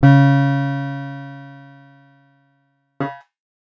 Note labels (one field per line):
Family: guitar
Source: acoustic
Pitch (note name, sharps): C#3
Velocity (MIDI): 25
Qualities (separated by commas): distorted